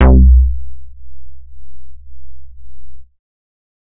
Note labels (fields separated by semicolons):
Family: bass; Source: synthesizer; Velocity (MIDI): 100; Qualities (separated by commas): distorted